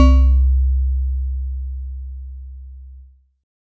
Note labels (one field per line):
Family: mallet percussion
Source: acoustic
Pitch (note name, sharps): C2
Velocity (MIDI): 50